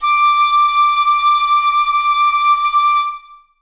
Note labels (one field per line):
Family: flute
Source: acoustic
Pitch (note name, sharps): D6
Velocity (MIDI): 127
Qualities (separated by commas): reverb